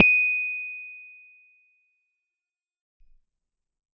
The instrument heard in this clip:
electronic keyboard